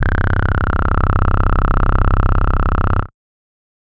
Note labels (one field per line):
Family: bass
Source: synthesizer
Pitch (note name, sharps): C0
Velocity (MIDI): 25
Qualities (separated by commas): bright, distorted, multiphonic